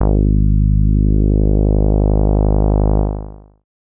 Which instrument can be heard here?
synthesizer bass